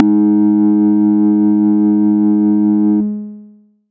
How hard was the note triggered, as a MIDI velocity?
100